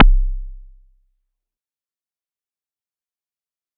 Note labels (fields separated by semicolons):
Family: mallet percussion; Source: acoustic; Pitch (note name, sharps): C1; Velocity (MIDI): 127; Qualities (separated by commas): fast decay, percussive